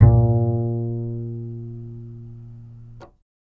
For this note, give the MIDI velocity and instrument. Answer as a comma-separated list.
25, electronic bass